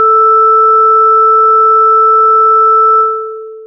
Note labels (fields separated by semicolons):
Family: synthesizer lead; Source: synthesizer; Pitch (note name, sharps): A4; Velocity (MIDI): 75; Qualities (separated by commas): long release